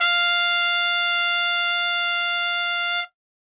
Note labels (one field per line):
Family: brass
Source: acoustic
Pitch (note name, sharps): F5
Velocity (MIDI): 127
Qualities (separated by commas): bright